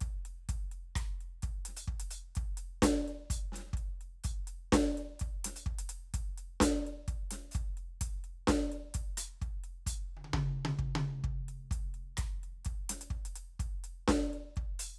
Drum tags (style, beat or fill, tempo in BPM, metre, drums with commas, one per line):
slow reggae
beat
64 BPM
4/4
closed hi-hat, hi-hat pedal, snare, cross-stick, high tom, kick